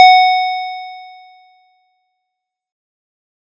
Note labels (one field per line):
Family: keyboard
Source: electronic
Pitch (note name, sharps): F#5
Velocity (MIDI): 75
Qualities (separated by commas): distorted, fast decay